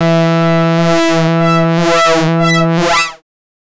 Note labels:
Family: bass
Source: synthesizer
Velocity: 100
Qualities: distorted, non-linear envelope

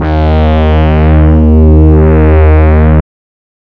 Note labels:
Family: reed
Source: synthesizer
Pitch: D#2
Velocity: 100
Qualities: distorted, non-linear envelope

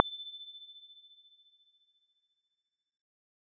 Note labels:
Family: keyboard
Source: electronic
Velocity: 25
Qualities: fast decay

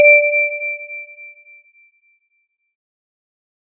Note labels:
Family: mallet percussion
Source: acoustic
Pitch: D5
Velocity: 25

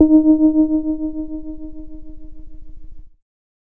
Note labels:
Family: keyboard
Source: electronic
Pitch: D#4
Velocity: 100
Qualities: dark

